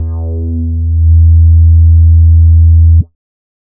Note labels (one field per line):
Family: bass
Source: synthesizer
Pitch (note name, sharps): E2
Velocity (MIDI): 50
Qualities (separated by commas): dark, distorted